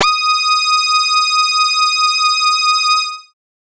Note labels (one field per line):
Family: bass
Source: synthesizer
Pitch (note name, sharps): D#6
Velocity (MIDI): 127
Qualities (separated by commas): multiphonic